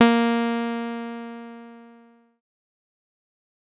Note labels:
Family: bass; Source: synthesizer; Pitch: A#3; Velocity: 100; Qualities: bright, distorted, fast decay

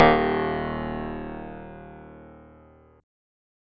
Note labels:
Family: synthesizer lead; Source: synthesizer; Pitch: D#1; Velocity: 25; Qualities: bright, distorted

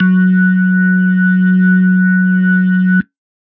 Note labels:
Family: organ; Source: electronic; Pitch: F#3; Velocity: 100

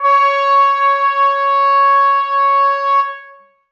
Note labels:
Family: brass; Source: acoustic; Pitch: C#5; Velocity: 75; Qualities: bright, reverb

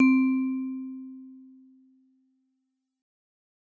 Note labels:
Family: mallet percussion; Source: acoustic; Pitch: C4; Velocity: 100

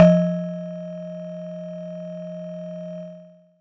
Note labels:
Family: mallet percussion; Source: acoustic; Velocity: 50; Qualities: distorted

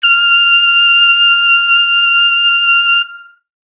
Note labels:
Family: brass; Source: acoustic; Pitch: F6; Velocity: 25

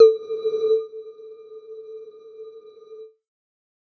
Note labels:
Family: mallet percussion; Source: electronic; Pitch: A4; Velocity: 100; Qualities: non-linear envelope

